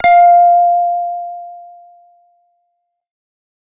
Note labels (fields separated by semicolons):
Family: bass; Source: synthesizer; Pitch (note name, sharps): F5; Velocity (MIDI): 100; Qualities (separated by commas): distorted